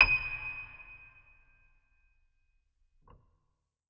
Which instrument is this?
electronic organ